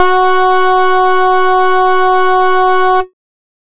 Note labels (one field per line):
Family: bass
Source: synthesizer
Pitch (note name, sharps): F#4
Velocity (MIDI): 100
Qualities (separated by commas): bright, distorted, multiphonic, tempo-synced